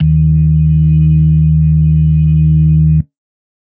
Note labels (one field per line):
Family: organ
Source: electronic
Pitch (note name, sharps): D#2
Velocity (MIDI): 25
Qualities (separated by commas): dark